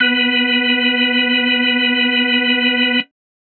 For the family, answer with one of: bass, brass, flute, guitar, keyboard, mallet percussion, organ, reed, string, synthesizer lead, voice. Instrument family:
organ